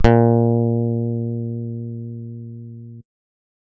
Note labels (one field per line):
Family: guitar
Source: electronic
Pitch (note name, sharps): A#2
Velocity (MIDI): 127